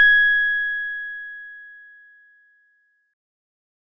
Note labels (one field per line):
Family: organ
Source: electronic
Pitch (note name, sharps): G#6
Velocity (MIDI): 75